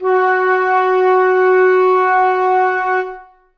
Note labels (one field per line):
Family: reed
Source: acoustic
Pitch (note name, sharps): F#4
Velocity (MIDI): 25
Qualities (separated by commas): reverb